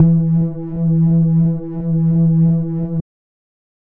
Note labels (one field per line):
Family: bass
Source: synthesizer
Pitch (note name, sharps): E3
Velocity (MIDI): 50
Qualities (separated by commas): dark